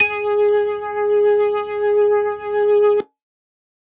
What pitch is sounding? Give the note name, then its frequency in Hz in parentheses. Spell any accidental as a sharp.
G#4 (415.3 Hz)